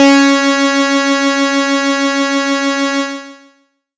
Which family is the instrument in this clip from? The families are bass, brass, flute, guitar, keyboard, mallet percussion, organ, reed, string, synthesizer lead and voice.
bass